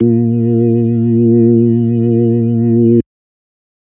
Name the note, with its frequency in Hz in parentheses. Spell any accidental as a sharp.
A#2 (116.5 Hz)